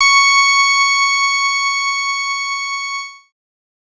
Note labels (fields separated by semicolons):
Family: bass; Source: synthesizer; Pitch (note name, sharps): C#6; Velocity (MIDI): 25; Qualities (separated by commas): bright, distorted